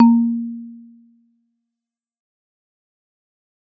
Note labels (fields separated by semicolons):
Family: mallet percussion; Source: acoustic; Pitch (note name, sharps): A#3; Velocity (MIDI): 75; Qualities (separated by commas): dark, fast decay